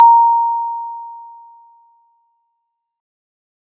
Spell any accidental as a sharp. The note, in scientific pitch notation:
A#5